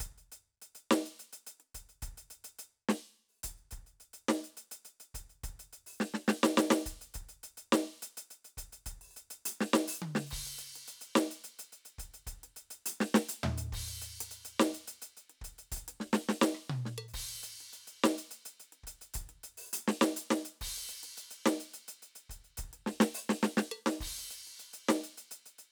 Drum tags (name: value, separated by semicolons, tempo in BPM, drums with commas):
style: rock; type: beat; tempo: 140 BPM; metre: 4/4; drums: crash, closed hi-hat, open hi-hat, hi-hat pedal, percussion, snare, cross-stick, high tom, mid tom, floor tom, kick